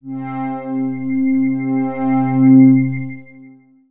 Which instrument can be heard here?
synthesizer lead